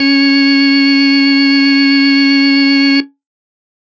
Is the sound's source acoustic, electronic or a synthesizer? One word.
electronic